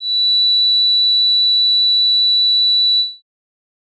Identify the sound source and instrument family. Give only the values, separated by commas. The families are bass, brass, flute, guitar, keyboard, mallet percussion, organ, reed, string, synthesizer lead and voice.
electronic, organ